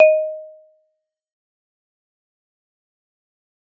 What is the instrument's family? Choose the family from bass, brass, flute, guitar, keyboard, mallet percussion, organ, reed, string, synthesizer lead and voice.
mallet percussion